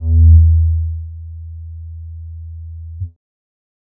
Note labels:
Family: bass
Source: synthesizer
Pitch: E2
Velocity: 25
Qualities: dark

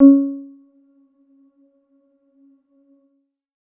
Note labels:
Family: keyboard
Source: electronic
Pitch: C#4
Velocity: 100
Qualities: dark, percussive, reverb

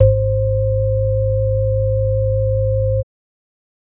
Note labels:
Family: organ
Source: electronic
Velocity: 75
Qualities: multiphonic

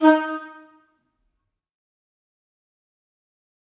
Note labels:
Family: reed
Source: acoustic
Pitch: D#4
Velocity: 25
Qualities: fast decay, percussive, reverb

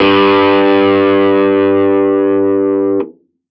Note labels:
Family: keyboard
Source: electronic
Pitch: G2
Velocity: 127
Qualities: distorted

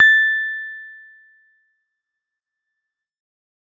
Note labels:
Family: keyboard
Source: electronic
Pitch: A6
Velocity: 50

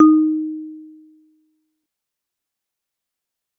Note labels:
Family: mallet percussion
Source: acoustic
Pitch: D#4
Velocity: 25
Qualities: dark, fast decay, reverb

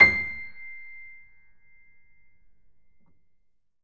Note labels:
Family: keyboard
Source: acoustic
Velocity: 75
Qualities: reverb

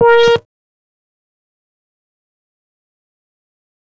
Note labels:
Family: bass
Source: synthesizer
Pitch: A#4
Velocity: 75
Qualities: fast decay, percussive

